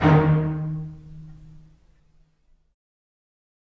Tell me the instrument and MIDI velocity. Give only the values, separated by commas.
acoustic string instrument, 75